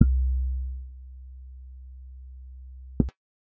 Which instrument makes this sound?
synthesizer bass